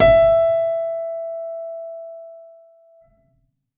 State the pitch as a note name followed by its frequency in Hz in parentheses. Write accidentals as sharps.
E5 (659.3 Hz)